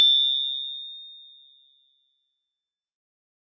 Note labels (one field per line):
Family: mallet percussion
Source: acoustic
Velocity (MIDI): 127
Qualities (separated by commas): bright, fast decay